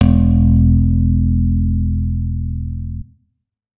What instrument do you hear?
electronic guitar